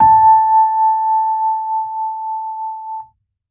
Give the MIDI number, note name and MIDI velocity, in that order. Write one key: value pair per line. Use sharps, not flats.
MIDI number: 81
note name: A5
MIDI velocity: 50